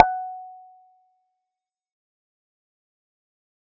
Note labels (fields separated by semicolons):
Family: bass; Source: synthesizer; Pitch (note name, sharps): F#5; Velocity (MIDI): 127; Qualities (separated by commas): fast decay, percussive